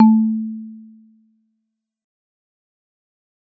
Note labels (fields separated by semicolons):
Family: mallet percussion; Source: acoustic; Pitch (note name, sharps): A3; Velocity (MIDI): 25; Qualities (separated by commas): dark, fast decay